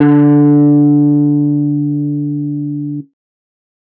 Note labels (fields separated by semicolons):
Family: guitar; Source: electronic; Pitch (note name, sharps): D3; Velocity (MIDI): 25; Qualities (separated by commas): distorted